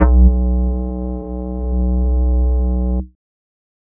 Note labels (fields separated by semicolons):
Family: flute; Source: synthesizer; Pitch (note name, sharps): B1; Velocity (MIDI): 100